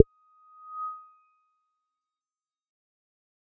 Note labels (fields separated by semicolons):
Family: bass; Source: synthesizer; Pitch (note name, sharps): D#6; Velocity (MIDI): 50; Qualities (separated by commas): fast decay